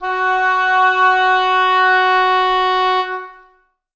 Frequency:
370 Hz